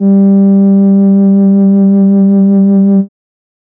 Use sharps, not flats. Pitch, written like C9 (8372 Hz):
G3 (196 Hz)